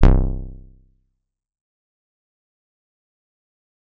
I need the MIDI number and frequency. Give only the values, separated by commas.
24, 32.7 Hz